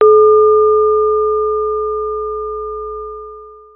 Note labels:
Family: keyboard; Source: acoustic; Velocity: 127; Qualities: long release

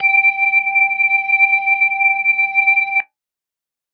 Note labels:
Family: organ; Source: electronic; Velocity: 100; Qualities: distorted

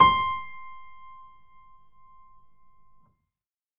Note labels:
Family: keyboard; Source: acoustic; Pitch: C6; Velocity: 100; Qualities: reverb

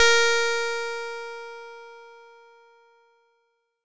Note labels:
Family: bass; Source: synthesizer; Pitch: A#4; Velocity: 75; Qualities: bright, distorted

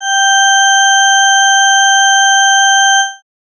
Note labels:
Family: organ; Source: electronic; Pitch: G5; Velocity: 25

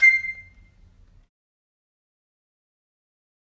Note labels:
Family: flute; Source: acoustic; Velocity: 25; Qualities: fast decay, percussive, reverb

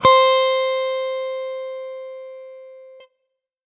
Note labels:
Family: guitar; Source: electronic; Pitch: C5; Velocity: 50; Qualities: distorted

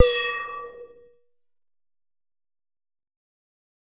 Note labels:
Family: bass; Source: synthesizer; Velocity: 50; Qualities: bright, distorted

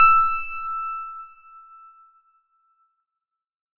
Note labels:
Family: organ; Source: electronic; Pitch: E6; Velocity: 127; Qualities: bright

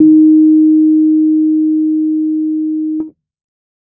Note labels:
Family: keyboard; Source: electronic; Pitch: D#4; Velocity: 25

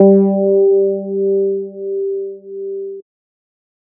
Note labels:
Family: bass; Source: synthesizer; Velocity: 25

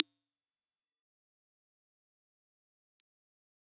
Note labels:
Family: keyboard; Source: electronic; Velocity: 75; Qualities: bright, fast decay, percussive

